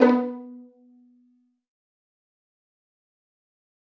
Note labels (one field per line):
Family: string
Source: acoustic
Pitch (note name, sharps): B3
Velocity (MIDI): 127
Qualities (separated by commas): fast decay, percussive, reverb